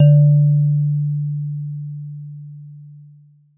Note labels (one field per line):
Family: mallet percussion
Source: acoustic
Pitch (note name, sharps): D3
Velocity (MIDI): 75